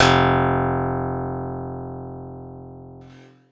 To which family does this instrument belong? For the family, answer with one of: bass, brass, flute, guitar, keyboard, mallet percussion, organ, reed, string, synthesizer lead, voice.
guitar